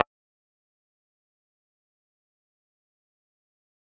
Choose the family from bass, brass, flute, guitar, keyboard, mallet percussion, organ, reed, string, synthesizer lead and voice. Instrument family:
bass